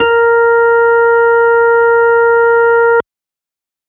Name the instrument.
electronic organ